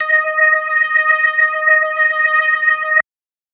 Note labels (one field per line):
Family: organ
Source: electronic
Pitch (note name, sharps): D#5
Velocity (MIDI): 50